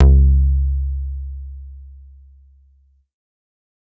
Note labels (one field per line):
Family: bass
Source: synthesizer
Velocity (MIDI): 50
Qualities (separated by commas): distorted